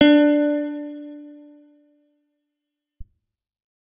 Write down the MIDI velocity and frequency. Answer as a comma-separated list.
127, 293.7 Hz